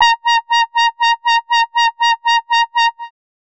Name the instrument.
synthesizer bass